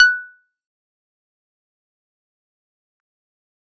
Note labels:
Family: keyboard; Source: electronic; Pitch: F#6; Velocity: 100; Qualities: fast decay, percussive

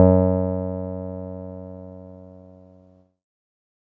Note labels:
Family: keyboard; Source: electronic; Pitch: F#2; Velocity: 75; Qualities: dark

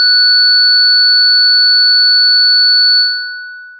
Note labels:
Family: synthesizer lead; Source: synthesizer; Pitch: F#6; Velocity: 50; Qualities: bright, long release

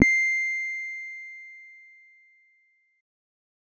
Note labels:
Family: keyboard; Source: electronic; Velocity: 25

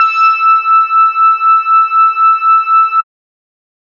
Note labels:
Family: bass; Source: synthesizer; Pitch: E6; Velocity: 25

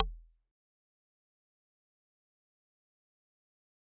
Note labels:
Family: mallet percussion; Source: acoustic; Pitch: E1; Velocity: 50; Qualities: fast decay, percussive

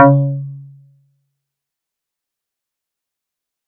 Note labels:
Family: guitar; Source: synthesizer; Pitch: C#3; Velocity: 127; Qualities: dark, fast decay, percussive

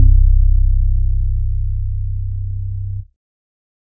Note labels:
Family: organ; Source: electronic; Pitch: C1; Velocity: 100; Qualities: dark

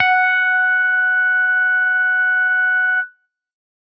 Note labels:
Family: bass; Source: synthesizer; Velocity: 100

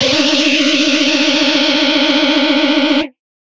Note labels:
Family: guitar; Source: electronic; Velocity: 127; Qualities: bright, distorted

